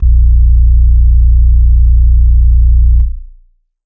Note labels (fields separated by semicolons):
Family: organ; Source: electronic; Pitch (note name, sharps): A#0; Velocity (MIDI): 50; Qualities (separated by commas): dark, long release